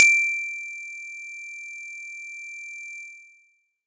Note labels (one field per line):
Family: mallet percussion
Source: acoustic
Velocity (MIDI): 50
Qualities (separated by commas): bright, distorted